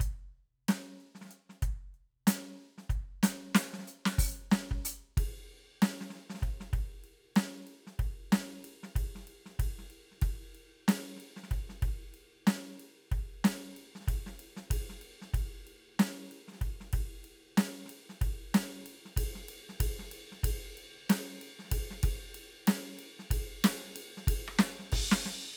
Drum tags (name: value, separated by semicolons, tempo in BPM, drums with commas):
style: hip-hop; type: beat; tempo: 94 BPM; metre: 4/4; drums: ride, closed hi-hat, open hi-hat, hi-hat pedal, snare, cross-stick, kick